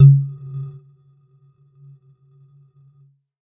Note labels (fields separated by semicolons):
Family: mallet percussion; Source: electronic; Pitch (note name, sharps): C#3; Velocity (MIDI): 50; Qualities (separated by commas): dark, non-linear envelope, percussive